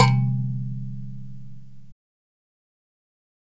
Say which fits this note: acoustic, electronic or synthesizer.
acoustic